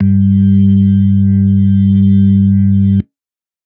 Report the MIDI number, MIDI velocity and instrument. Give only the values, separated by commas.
43, 100, electronic organ